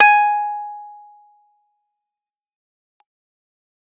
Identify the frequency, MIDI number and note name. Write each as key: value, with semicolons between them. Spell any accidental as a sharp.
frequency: 830.6 Hz; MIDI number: 80; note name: G#5